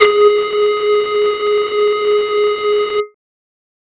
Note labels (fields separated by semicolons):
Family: flute; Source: synthesizer; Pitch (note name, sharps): G#4; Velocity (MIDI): 127; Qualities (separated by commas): distorted